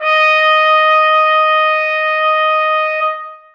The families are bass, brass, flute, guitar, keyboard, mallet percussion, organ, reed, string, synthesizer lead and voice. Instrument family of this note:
brass